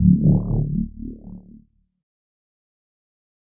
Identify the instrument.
electronic keyboard